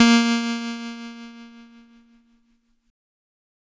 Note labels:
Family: keyboard; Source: electronic; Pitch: A#3; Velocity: 25; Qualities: bright, distorted

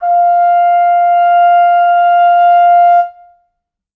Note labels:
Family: brass; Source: acoustic; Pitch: F5; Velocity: 50; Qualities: reverb

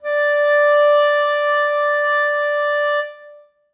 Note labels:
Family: reed; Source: acoustic; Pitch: D5; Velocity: 100; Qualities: reverb

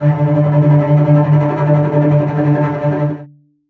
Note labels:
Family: string; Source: acoustic; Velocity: 100; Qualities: non-linear envelope, reverb

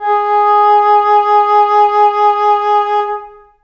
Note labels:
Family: flute; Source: acoustic; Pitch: G#4; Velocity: 127; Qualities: long release, reverb

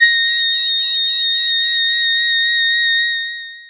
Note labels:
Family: voice; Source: synthesizer; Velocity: 25; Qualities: bright, distorted, long release

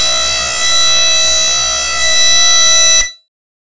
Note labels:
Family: bass; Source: synthesizer; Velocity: 127; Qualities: bright, distorted

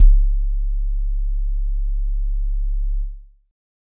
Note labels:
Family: keyboard; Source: electronic; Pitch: C#1; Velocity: 25; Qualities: dark

